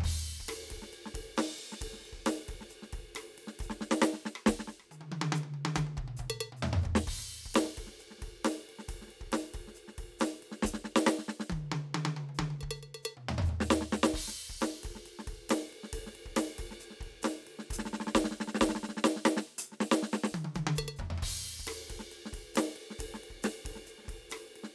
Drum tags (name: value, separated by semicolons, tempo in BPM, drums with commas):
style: rock; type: beat; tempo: 136 BPM; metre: 4/4; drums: crash, ride, closed hi-hat, hi-hat pedal, percussion, snare, cross-stick, high tom, mid tom, floor tom, kick